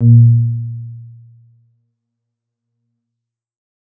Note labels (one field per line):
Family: keyboard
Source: electronic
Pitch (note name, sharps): A#2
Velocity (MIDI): 50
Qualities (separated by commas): dark